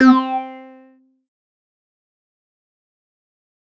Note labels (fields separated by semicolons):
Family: bass; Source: synthesizer; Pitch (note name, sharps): C4; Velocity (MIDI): 50; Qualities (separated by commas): distorted, fast decay, percussive